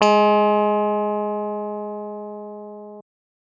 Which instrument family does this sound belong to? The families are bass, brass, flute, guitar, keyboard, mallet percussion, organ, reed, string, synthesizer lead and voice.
keyboard